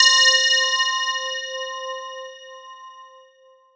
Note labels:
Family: mallet percussion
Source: electronic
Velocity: 127

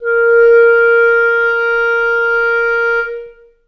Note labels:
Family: reed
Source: acoustic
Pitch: A#4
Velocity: 25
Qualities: long release, reverb

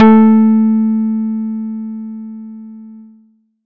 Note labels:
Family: guitar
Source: acoustic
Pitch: A3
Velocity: 25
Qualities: dark

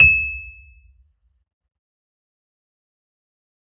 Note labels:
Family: keyboard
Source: electronic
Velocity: 127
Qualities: fast decay, percussive

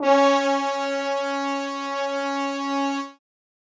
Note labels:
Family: brass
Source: acoustic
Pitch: C#4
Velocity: 127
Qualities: bright, reverb

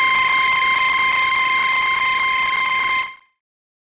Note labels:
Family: bass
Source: synthesizer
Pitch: C6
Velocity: 127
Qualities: bright, distorted, non-linear envelope

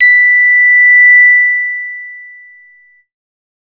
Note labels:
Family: bass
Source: synthesizer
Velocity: 25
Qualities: distorted

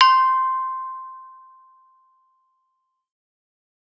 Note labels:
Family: mallet percussion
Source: acoustic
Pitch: C6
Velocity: 127

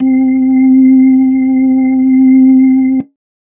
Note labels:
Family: organ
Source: electronic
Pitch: C4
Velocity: 127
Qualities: dark

